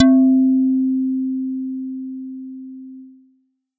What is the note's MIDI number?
60